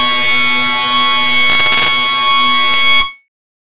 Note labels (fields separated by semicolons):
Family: bass; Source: synthesizer; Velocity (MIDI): 127; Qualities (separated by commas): bright, distorted